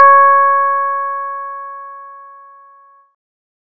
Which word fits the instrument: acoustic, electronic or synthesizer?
synthesizer